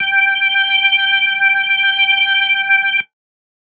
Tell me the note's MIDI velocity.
50